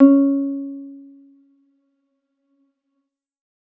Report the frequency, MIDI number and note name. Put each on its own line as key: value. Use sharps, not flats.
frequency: 277.2 Hz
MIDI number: 61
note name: C#4